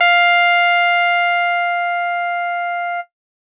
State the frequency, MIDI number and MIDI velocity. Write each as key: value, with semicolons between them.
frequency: 698.5 Hz; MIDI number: 77; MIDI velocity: 127